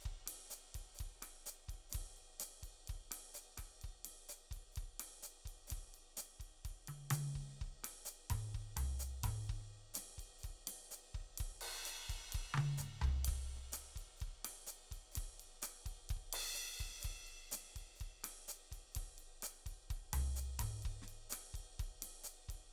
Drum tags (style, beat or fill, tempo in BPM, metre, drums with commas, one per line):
bossa nova
beat
127 BPM
4/4
crash, ride, hi-hat pedal, snare, cross-stick, high tom, mid tom, floor tom, kick